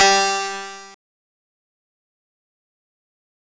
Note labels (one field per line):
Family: guitar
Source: electronic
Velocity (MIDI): 50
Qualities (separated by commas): bright, distorted, fast decay